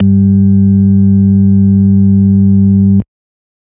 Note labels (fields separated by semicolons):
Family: organ; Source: electronic; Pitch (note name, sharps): G2; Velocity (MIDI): 25